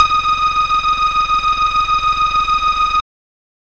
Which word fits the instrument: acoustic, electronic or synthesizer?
synthesizer